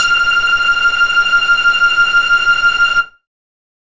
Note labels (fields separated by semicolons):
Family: bass; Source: synthesizer; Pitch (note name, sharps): F6; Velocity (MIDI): 75